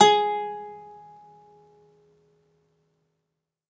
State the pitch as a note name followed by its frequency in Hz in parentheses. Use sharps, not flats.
G#4 (415.3 Hz)